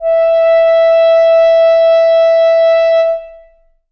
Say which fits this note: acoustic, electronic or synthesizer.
acoustic